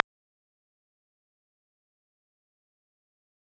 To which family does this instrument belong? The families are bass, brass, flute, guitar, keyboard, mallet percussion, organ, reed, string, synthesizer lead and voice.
guitar